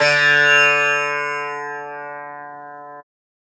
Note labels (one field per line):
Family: guitar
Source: acoustic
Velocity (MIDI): 100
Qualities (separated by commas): bright, multiphonic, reverb